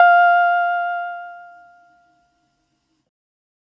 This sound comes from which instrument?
electronic keyboard